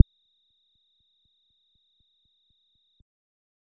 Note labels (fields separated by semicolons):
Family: bass; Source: synthesizer; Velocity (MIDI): 25; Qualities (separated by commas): dark, percussive